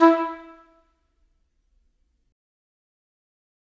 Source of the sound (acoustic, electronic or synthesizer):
acoustic